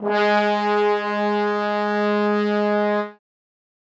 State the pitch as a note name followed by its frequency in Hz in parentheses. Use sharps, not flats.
G#3 (207.7 Hz)